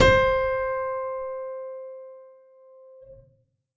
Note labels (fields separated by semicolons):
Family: keyboard; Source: acoustic; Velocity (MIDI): 127; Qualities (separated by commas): reverb